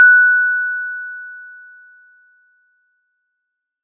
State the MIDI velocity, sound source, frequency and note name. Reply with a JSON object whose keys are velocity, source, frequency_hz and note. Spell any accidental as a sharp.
{"velocity": 75, "source": "acoustic", "frequency_hz": 1480, "note": "F#6"}